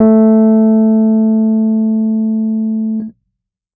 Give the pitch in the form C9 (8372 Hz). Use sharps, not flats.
A3 (220 Hz)